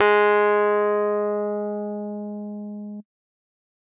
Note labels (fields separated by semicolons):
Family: keyboard; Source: electronic; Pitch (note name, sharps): G#3; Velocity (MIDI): 127; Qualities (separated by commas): distorted